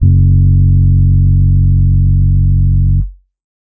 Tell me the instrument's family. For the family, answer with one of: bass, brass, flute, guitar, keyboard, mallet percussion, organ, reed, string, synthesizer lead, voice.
keyboard